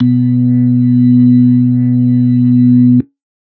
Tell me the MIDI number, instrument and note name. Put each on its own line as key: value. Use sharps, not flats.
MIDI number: 47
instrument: electronic organ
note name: B2